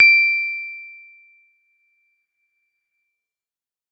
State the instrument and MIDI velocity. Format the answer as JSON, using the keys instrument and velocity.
{"instrument": "electronic keyboard", "velocity": 75}